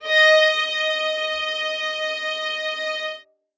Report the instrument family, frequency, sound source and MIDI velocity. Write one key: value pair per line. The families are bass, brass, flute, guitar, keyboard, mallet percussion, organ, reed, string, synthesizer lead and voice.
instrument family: string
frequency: 622.3 Hz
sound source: acoustic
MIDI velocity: 127